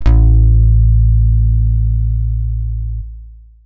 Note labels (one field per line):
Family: guitar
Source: electronic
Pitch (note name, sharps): A1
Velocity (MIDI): 100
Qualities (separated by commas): long release